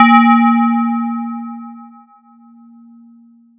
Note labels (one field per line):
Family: mallet percussion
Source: electronic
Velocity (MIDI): 100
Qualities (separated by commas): multiphonic